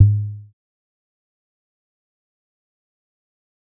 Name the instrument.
synthesizer bass